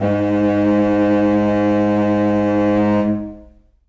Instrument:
acoustic reed instrument